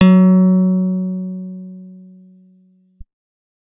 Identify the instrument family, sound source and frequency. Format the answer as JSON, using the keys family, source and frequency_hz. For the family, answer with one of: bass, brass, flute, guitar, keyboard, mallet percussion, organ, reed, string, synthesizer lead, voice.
{"family": "guitar", "source": "acoustic", "frequency_hz": 185}